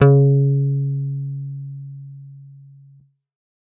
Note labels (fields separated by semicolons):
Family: bass; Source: synthesizer; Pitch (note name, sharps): C#3; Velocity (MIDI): 127; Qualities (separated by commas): dark